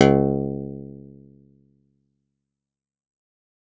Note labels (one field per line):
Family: guitar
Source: acoustic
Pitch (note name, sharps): C#2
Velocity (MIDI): 100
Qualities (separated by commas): fast decay, reverb